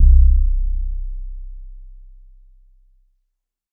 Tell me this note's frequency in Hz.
32.7 Hz